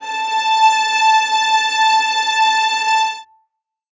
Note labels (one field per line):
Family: string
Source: acoustic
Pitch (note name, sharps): A5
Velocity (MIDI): 127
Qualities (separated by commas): reverb